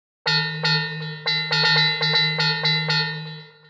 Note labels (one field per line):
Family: mallet percussion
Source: synthesizer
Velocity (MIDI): 50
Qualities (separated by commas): long release, multiphonic, tempo-synced